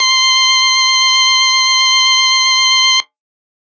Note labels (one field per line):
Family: organ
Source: electronic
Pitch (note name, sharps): C6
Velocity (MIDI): 127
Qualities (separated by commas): bright